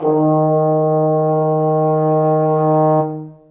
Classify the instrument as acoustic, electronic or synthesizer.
acoustic